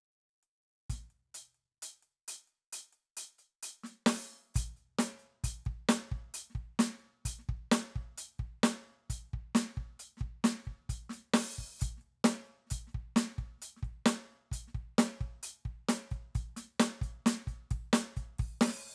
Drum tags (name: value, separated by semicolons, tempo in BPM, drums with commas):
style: pop; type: beat; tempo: 132 BPM; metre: 4/4; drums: closed hi-hat, open hi-hat, hi-hat pedal, snare, kick